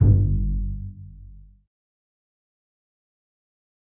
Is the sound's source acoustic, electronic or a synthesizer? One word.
acoustic